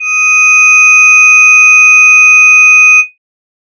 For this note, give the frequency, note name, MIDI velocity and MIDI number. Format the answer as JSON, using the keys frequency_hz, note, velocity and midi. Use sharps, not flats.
{"frequency_hz": 1245, "note": "D#6", "velocity": 50, "midi": 87}